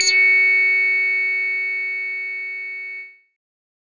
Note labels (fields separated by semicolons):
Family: bass; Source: synthesizer; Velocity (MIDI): 127